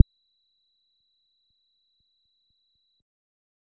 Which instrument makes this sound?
synthesizer bass